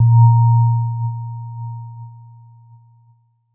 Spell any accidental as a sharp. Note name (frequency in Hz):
A#2 (116.5 Hz)